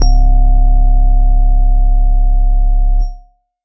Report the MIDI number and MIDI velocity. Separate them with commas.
25, 100